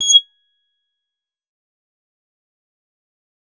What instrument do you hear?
synthesizer bass